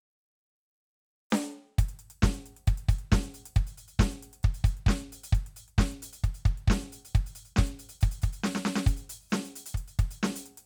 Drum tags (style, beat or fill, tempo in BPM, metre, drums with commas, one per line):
rock
beat
135 BPM
4/4
closed hi-hat, hi-hat pedal, snare, kick